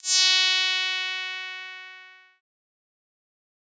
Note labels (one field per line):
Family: bass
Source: synthesizer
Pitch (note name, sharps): F#4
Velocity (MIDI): 50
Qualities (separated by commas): bright, distorted, fast decay